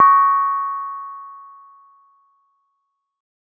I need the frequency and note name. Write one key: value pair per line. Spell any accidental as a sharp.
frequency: 1109 Hz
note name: C#6